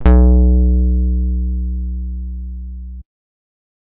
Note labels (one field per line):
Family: guitar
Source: electronic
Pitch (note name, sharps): B1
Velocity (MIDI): 100